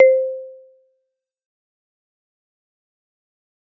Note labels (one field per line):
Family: mallet percussion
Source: acoustic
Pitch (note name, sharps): C5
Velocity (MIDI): 75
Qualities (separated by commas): fast decay, percussive